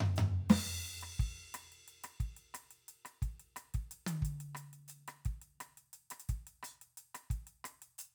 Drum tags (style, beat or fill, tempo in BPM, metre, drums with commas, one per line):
chacarera
beat
118 BPM
4/4
crash, closed hi-hat, open hi-hat, hi-hat pedal, snare, cross-stick, high tom, floor tom, kick